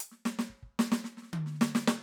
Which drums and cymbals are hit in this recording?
closed hi-hat, snare, high tom and kick